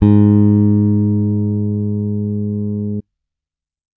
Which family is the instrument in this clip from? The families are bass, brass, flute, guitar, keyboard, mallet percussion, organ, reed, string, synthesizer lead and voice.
bass